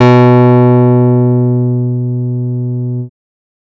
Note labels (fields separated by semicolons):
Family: bass; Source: synthesizer; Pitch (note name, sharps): B2; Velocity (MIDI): 127; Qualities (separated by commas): distorted